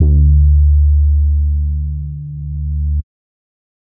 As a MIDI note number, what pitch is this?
38